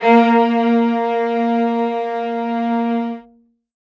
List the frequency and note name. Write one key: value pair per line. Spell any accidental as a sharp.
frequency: 233.1 Hz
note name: A#3